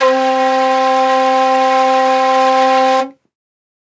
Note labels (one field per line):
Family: flute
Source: acoustic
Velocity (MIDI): 127